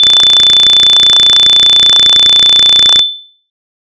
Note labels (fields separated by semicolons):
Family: bass; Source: synthesizer; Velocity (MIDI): 75; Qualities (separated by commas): bright